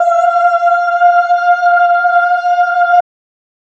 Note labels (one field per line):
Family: voice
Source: electronic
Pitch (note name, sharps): F5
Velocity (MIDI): 127